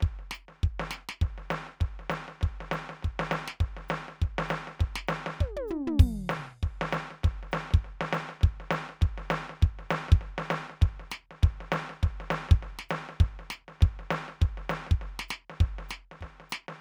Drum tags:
rockabilly, beat, 200 BPM, 4/4, ride, hi-hat pedal, snare, high tom, floor tom, kick

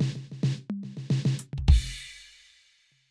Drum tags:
pop, fill, 142 BPM, 4/4, crash, closed hi-hat, snare, mid tom, floor tom, kick

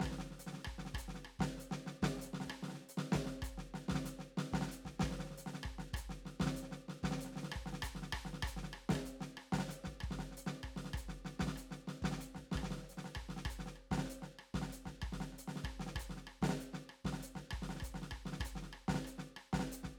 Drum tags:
maracatu, beat, 96 BPM, 4/4, hi-hat pedal, snare, cross-stick, kick

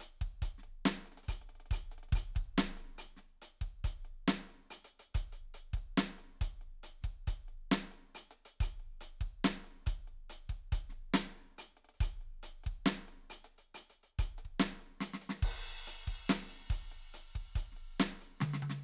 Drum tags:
hip-hop, beat, 140 BPM, 4/4, crash, closed hi-hat, snare, high tom, kick

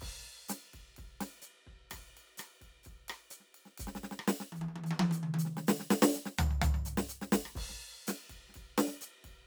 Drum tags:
bossa nova, beat, 127 BPM, 4/4, crash, ride, hi-hat pedal, snare, cross-stick, high tom, mid tom, floor tom, kick

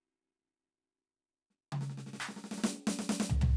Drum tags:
hip-hop, fill, 67 BPM, 4/4, percussion, snare, high tom, floor tom

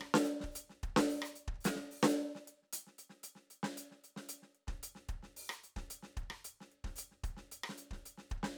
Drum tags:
songo, beat, 112 BPM, 4/4, closed hi-hat, open hi-hat, hi-hat pedal, snare, cross-stick, kick

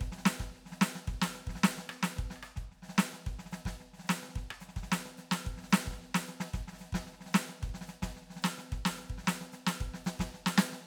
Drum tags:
Brazilian baião, beat, 110 BPM, 4/4, hi-hat pedal, snare, cross-stick, kick

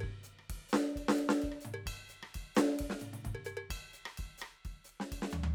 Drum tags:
Dominican merengue, beat, 130 BPM, 4/4, ride, ride bell, hi-hat pedal, percussion, snare, cross-stick, mid tom, floor tom, kick

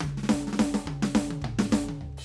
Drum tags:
soul, beat, 105 BPM, 4/4, crash, hi-hat pedal, snare, high tom, mid tom, floor tom, kick

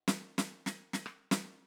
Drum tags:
rock, beat, 120 BPM, 4/4, snare, cross-stick

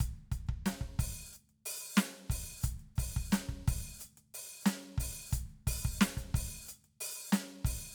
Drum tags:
hip-hop, beat, 90 BPM, 4/4, closed hi-hat, open hi-hat, hi-hat pedal, snare, kick

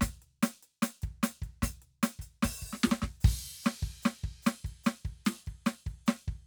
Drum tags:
Motown, beat, 148 BPM, 4/4, crash, ride, ride bell, closed hi-hat, open hi-hat, hi-hat pedal, snare, kick

